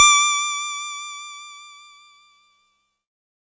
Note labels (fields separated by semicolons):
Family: keyboard; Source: electronic; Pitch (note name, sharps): D6; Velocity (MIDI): 50